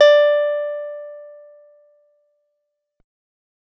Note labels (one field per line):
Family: guitar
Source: acoustic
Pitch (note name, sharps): D5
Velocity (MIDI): 75